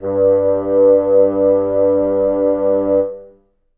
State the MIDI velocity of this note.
25